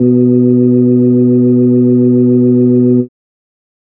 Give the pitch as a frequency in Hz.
123.5 Hz